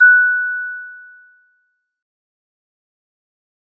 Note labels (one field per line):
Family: mallet percussion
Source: acoustic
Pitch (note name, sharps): F#6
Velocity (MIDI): 50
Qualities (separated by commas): fast decay